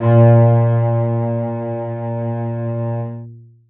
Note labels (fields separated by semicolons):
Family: string; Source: acoustic; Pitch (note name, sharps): A#2; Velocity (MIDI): 127; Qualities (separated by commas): long release, reverb